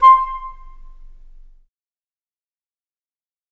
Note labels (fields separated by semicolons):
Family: flute; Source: acoustic; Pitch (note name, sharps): C6; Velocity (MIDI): 25; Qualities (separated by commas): fast decay, percussive, reverb